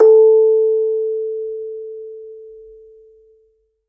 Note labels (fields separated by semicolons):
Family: mallet percussion; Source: acoustic; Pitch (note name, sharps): A4; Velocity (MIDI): 50; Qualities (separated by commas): reverb